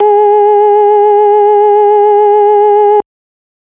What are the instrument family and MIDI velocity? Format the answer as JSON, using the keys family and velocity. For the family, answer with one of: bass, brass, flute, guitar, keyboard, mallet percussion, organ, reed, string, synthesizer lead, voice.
{"family": "organ", "velocity": 100}